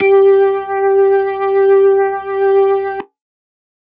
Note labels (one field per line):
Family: organ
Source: electronic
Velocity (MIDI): 50